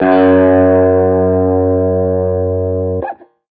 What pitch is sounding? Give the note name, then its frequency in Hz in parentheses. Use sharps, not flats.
F#2 (92.5 Hz)